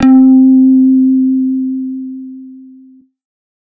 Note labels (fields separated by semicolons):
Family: bass; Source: synthesizer; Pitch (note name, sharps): C4; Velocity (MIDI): 75; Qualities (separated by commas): distorted